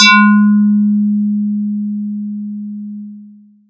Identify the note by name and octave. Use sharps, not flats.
G#3